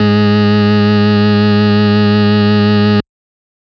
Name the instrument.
electronic organ